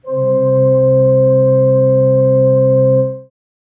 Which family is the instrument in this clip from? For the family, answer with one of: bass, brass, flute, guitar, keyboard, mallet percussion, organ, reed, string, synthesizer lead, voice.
organ